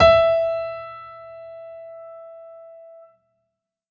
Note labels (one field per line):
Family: keyboard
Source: acoustic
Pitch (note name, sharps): E5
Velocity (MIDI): 127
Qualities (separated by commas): reverb